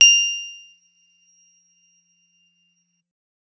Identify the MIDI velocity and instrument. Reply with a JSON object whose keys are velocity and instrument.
{"velocity": 75, "instrument": "electronic guitar"}